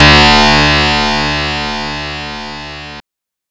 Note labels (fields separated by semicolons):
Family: guitar; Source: synthesizer; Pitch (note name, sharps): D2; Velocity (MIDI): 127; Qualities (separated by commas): bright, distorted